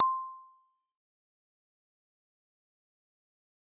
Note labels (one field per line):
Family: mallet percussion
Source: acoustic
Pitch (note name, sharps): C6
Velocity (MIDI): 75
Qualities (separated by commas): fast decay, percussive